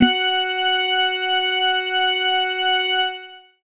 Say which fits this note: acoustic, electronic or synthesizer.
electronic